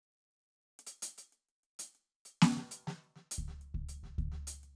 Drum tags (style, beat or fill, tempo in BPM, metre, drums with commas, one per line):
hip-hop
beat
100 BPM
4/4
closed hi-hat, snare, kick